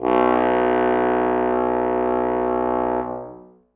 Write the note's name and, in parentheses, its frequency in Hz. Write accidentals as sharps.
B1 (61.74 Hz)